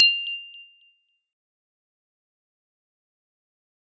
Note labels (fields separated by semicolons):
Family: mallet percussion; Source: acoustic; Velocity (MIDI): 75; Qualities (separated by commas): fast decay, percussive